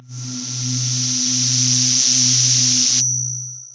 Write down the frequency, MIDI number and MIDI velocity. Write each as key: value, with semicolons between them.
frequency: 123.5 Hz; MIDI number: 47; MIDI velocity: 127